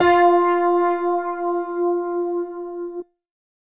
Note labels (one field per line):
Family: keyboard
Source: electronic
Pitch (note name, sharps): F4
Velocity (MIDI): 127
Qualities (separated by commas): reverb